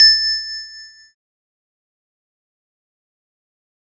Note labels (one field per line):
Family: keyboard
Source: electronic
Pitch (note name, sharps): A6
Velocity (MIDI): 50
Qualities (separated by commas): bright, fast decay, reverb